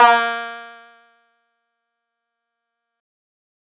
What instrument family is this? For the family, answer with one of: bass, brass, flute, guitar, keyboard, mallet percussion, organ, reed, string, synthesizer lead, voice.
guitar